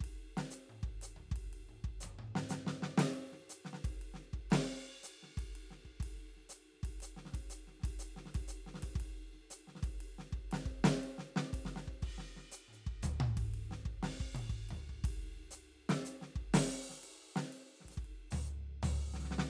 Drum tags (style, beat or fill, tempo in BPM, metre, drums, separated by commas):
jazz, beat, 120 BPM, 3/4, crash, ride, closed hi-hat, open hi-hat, hi-hat pedal, snare, high tom, floor tom, kick